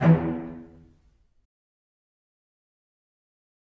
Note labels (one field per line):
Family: string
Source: acoustic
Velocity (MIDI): 25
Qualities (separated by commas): fast decay, percussive, reverb